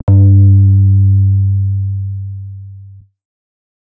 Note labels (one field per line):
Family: bass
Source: synthesizer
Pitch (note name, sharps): G2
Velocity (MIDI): 127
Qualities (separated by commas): distorted